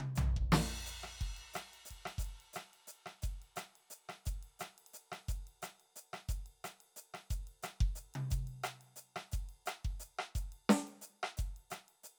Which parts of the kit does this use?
crash, ride, hi-hat pedal, snare, cross-stick, high tom, floor tom and kick